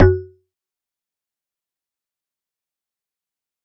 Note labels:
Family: mallet percussion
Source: acoustic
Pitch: F#2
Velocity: 75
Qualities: fast decay, percussive

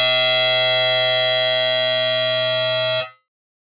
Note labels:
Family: bass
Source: synthesizer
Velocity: 25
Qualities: bright, distorted

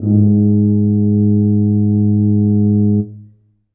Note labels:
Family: brass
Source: acoustic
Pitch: G#2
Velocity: 50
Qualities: dark, reverb

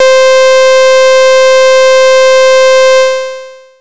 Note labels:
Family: bass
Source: synthesizer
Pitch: C5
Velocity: 50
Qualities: bright, distorted, long release

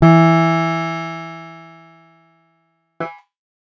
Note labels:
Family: guitar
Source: acoustic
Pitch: E3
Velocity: 50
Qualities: bright, distorted

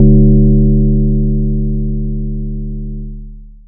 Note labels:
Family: mallet percussion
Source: acoustic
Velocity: 75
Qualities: distorted, long release

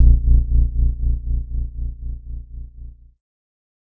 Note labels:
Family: keyboard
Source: electronic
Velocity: 127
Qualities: dark

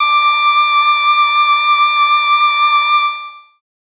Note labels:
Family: voice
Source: synthesizer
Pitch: D6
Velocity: 75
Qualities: bright, long release

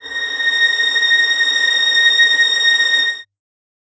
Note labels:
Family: string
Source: acoustic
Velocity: 25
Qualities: reverb

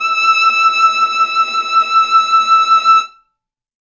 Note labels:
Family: string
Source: acoustic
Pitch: E6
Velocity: 100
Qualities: reverb

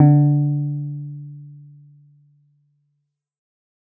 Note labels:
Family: guitar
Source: synthesizer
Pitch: D3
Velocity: 75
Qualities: dark

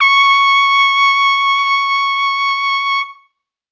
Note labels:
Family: brass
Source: acoustic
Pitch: C#6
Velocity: 50

